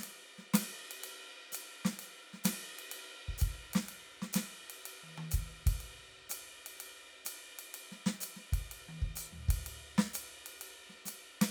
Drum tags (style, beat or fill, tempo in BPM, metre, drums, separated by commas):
jazz, beat, 125 BPM, 4/4, ride, hi-hat pedal, snare, high tom, floor tom, kick